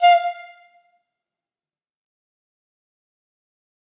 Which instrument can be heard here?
acoustic flute